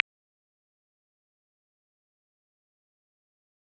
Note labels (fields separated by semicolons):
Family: guitar; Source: electronic; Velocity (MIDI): 75; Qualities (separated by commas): fast decay, percussive